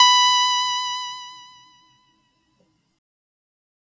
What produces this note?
synthesizer keyboard